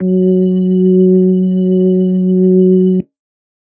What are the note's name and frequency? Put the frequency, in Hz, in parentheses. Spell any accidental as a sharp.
F#3 (185 Hz)